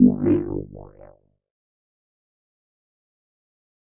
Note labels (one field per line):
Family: keyboard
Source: electronic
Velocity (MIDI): 75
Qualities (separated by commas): distorted, fast decay, non-linear envelope